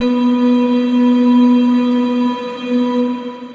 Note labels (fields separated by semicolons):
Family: guitar; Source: electronic; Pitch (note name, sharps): B3; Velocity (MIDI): 25; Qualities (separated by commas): long release